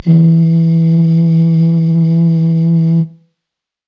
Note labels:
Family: brass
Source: acoustic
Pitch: E3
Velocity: 25

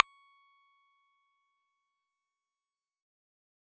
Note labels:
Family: bass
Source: synthesizer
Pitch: C#6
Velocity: 100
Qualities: fast decay, percussive

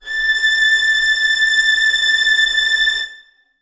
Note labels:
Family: string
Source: acoustic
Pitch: A6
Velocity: 75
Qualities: bright, reverb

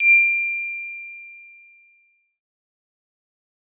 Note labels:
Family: synthesizer lead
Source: synthesizer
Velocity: 50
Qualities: distorted, fast decay

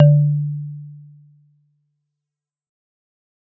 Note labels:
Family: mallet percussion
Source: acoustic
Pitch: D3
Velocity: 50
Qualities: dark, fast decay

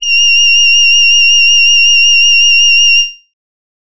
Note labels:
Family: voice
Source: synthesizer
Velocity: 127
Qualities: bright

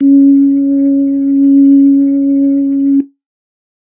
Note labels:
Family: organ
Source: electronic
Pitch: C#4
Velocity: 75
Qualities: dark

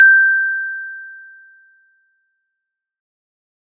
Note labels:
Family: mallet percussion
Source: acoustic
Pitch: G6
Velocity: 127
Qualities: bright, fast decay

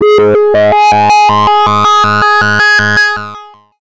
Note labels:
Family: bass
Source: synthesizer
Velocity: 127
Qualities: distorted, long release, multiphonic, tempo-synced

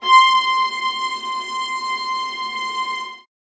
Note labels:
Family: string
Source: acoustic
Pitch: C6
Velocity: 127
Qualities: reverb

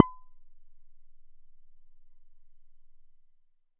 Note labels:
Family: bass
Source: synthesizer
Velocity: 75

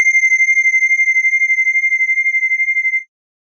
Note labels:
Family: organ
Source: electronic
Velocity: 100

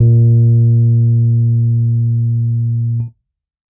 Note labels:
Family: keyboard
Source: electronic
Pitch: A#2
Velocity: 50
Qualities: dark

